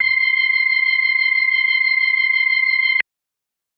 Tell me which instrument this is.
electronic organ